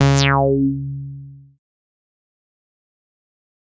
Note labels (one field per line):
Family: bass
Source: synthesizer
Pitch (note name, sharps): C#3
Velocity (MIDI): 127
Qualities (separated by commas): bright, distorted, fast decay